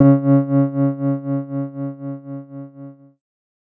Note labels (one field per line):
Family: keyboard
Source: electronic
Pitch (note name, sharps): C#3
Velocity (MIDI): 127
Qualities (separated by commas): dark